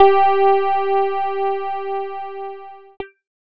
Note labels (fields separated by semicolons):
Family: keyboard; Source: electronic; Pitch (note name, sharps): G4; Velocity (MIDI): 75; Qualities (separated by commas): distorted